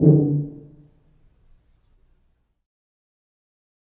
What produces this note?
acoustic brass instrument